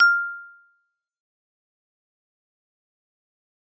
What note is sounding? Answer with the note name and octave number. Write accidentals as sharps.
F6